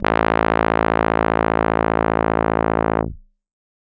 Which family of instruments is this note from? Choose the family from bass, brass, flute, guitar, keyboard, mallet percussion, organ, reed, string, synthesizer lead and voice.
keyboard